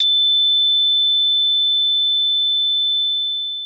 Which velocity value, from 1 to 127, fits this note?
25